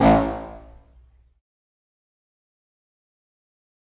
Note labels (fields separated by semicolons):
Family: reed; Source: acoustic; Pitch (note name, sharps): A1; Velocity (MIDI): 100; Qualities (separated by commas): distorted, fast decay, percussive, reverb